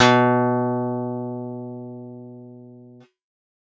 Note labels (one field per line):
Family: guitar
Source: synthesizer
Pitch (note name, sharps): B2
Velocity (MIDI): 75